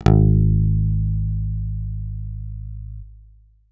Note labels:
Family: guitar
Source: electronic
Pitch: G#1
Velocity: 100

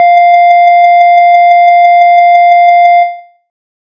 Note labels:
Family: bass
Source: synthesizer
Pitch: F5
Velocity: 127

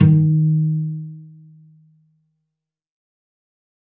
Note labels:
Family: string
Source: acoustic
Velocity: 25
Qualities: dark, fast decay, reverb

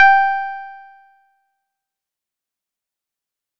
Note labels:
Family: guitar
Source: synthesizer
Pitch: G5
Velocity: 127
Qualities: fast decay

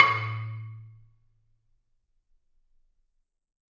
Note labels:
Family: mallet percussion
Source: acoustic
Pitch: A2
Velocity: 127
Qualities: reverb

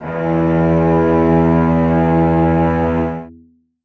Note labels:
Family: string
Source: acoustic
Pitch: E2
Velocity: 50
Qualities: reverb

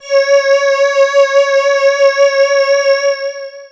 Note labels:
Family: voice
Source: synthesizer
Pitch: C#5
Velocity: 50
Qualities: bright, distorted, long release

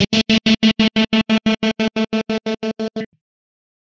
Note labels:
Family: guitar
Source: electronic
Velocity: 127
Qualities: bright, distorted, tempo-synced

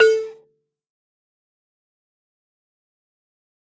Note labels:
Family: mallet percussion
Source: acoustic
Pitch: A4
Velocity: 50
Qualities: distorted, fast decay, percussive, reverb

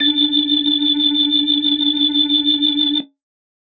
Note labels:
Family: organ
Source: electronic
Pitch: D4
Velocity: 100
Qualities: bright

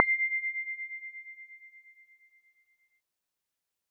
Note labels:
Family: keyboard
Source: electronic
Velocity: 25

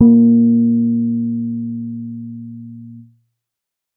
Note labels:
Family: keyboard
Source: electronic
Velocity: 25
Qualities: dark

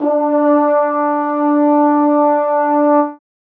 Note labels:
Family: brass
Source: acoustic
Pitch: D4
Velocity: 75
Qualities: reverb

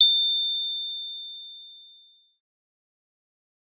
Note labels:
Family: bass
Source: synthesizer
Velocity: 100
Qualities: bright, distorted, fast decay

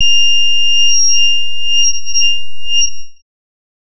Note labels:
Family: bass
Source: synthesizer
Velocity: 100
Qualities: bright, distorted, non-linear envelope

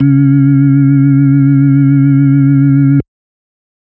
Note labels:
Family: organ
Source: electronic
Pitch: C#3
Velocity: 127

